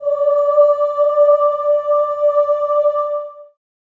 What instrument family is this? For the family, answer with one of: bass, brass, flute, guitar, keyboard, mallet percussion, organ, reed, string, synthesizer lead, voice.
voice